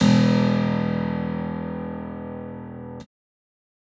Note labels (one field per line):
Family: keyboard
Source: electronic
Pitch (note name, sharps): E1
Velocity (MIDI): 127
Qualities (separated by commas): bright